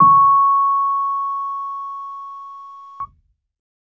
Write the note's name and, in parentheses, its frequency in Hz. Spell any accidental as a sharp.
C#6 (1109 Hz)